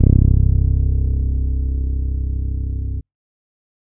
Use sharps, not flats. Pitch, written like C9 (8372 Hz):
C1 (32.7 Hz)